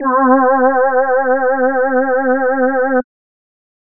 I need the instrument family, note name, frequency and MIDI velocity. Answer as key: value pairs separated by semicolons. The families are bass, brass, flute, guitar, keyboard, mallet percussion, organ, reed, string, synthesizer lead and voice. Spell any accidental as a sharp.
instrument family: voice; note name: C4; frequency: 261.6 Hz; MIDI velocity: 25